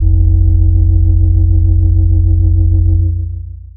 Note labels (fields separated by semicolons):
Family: mallet percussion; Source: electronic; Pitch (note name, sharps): A#-1; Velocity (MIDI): 75; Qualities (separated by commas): long release